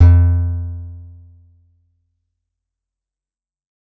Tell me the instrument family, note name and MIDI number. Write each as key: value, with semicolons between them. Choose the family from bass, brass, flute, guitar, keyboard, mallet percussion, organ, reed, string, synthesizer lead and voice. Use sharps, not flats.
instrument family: guitar; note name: F2; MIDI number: 41